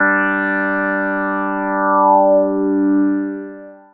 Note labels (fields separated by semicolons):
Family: synthesizer lead; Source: synthesizer; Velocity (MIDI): 100; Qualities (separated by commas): long release